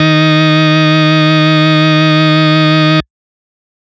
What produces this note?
electronic organ